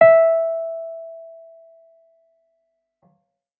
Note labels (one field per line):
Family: keyboard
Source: electronic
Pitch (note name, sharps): E5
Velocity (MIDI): 100